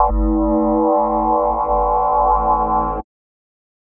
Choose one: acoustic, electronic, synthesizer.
electronic